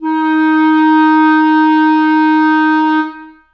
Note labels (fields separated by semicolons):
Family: reed; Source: acoustic; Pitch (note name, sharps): D#4; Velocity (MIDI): 127; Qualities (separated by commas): reverb